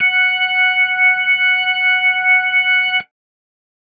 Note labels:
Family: organ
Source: electronic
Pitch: F#5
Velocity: 75

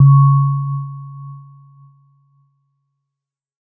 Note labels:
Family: keyboard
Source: electronic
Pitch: C#3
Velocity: 25

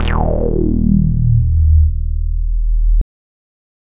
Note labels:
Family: bass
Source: synthesizer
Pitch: D#1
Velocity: 75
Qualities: distorted

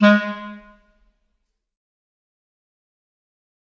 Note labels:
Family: reed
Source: acoustic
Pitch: G#3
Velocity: 127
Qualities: fast decay, percussive, reverb

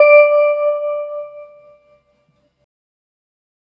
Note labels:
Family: organ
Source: electronic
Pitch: D5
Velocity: 50

